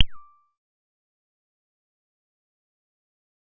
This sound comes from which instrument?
synthesizer bass